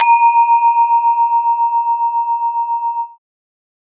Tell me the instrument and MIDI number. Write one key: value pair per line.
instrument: acoustic mallet percussion instrument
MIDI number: 82